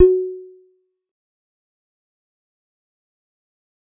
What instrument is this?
electronic guitar